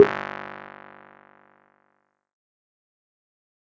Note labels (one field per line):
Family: keyboard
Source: electronic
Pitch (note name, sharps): G1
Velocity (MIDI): 100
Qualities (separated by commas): fast decay, percussive